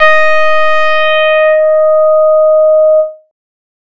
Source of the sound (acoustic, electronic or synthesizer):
synthesizer